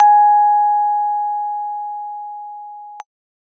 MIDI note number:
80